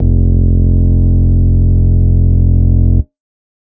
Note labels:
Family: organ; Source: electronic; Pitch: F1; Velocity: 127

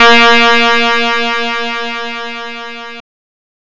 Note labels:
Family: guitar; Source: synthesizer; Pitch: A#3; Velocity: 50; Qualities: bright, distorted

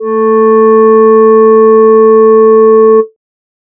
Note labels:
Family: voice; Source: synthesizer; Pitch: A3; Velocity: 75

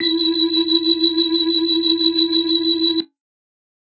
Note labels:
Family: organ; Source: electronic; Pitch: E4; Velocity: 50; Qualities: bright

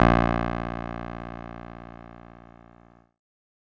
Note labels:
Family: keyboard; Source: electronic; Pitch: A#1; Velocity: 127; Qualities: distorted

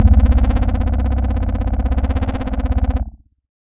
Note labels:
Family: keyboard; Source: electronic; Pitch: C0; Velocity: 127; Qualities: bright, distorted, multiphonic

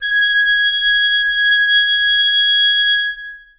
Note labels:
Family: reed; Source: acoustic; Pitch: G#6; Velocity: 127; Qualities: long release, reverb

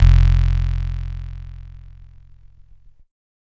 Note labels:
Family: keyboard; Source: electronic; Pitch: F1; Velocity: 100; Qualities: bright, distorted

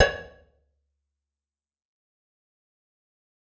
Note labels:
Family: guitar; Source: electronic; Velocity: 127; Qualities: bright, fast decay, percussive, reverb

